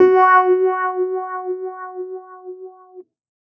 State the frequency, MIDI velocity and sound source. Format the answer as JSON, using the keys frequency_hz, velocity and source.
{"frequency_hz": 370, "velocity": 75, "source": "electronic"}